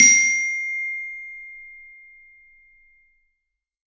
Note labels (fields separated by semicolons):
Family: mallet percussion; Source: acoustic; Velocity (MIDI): 127; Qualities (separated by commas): bright, reverb